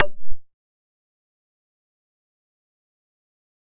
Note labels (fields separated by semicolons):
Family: bass; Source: synthesizer; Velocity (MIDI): 50; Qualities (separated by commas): distorted, fast decay, percussive